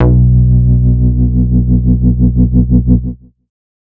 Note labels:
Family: bass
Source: synthesizer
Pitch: B1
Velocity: 25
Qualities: distorted

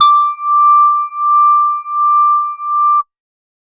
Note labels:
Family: organ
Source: electronic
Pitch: D6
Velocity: 100

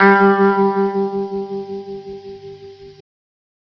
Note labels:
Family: guitar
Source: electronic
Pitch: G3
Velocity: 127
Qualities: reverb

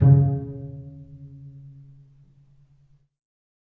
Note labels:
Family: string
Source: acoustic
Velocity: 75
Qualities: dark, reverb

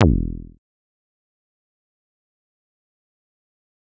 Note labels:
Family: bass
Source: synthesizer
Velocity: 75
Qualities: fast decay, percussive

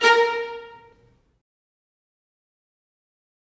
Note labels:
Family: string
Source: acoustic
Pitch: A#4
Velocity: 127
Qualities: fast decay, reverb

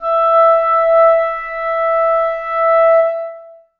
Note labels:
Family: reed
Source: acoustic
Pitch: E5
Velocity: 75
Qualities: long release, reverb

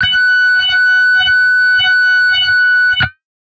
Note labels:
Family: guitar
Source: electronic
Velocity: 75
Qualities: bright, distorted

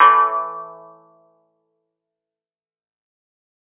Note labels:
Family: guitar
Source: acoustic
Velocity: 127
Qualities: fast decay

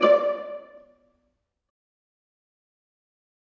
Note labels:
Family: string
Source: acoustic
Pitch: D5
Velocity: 127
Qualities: dark, fast decay, reverb

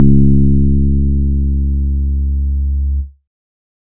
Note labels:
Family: keyboard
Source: electronic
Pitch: C#2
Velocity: 127

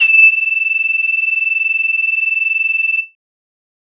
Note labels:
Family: flute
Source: synthesizer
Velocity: 100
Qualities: bright, distorted

